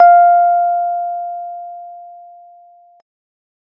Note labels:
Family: keyboard; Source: electronic; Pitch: F5; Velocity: 25

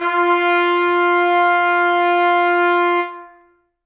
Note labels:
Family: brass; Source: acoustic; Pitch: F4; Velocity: 50; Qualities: reverb

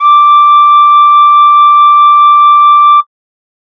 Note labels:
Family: flute; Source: synthesizer; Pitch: D6; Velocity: 50

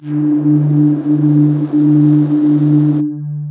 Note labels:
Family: voice; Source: synthesizer; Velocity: 50; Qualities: distorted, long release

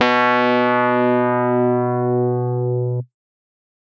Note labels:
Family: keyboard; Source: electronic; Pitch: B2; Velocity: 100; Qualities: distorted

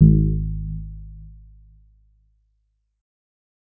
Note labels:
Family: bass; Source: synthesizer; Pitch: G#1; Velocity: 25; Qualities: dark, distorted

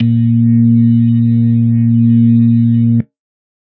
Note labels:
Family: organ; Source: electronic; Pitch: A#2; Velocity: 75

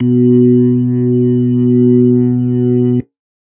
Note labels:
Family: organ; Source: electronic; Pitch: B2; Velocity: 100

